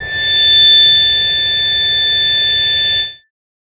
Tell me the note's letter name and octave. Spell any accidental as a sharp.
A6